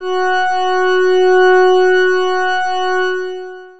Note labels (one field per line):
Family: organ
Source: electronic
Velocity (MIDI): 75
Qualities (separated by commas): distorted, long release